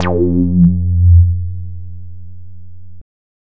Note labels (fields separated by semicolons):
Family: bass; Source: synthesizer; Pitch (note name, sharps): F2; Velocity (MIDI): 50; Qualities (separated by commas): distorted